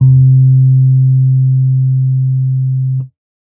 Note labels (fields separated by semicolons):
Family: keyboard; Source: electronic; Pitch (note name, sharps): C3; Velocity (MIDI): 25